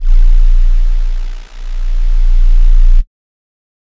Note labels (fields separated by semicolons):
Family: flute; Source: synthesizer; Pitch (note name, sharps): A#0; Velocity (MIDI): 127; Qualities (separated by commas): dark